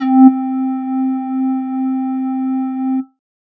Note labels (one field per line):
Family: flute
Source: synthesizer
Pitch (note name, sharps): C4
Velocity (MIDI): 25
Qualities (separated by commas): distorted